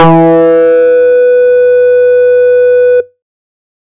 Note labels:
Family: bass; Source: synthesizer; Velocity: 75; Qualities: distorted

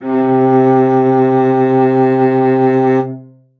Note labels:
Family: string; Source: acoustic; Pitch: C3; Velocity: 75; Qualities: reverb

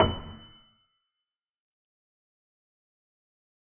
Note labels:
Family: keyboard; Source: acoustic; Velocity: 25; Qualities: fast decay, percussive

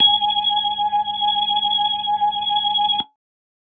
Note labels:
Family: organ; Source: electronic; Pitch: G#5; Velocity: 50

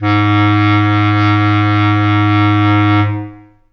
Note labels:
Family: reed; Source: acoustic; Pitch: G#2; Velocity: 100; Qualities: long release, reverb

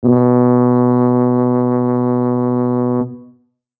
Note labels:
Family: brass; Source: acoustic; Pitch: B2; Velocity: 75; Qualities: dark

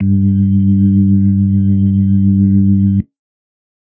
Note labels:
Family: organ; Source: electronic; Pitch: G2; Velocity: 127

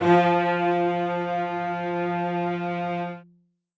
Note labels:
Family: string; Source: acoustic; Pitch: F3; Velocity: 127; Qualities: reverb

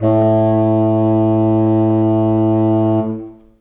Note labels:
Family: reed; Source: acoustic; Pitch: A2; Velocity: 25; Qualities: long release, reverb

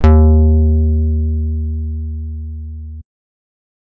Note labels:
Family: guitar; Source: electronic; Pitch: D#2; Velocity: 50

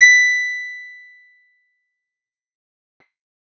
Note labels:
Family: guitar; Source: acoustic; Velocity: 75; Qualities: bright, distorted, fast decay

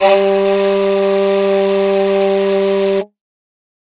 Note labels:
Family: flute; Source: acoustic; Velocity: 127

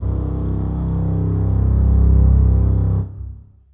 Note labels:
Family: string; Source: acoustic; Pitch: C1; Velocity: 100; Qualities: long release, reverb

